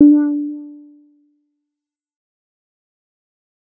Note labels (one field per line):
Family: bass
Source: synthesizer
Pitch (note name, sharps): D4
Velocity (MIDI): 75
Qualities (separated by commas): dark, fast decay